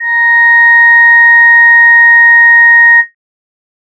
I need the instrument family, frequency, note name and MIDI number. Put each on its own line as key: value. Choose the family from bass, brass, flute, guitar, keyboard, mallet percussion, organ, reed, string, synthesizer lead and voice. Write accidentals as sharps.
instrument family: voice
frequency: 932.3 Hz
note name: A#5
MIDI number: 82